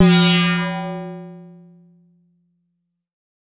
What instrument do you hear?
synthesizer bass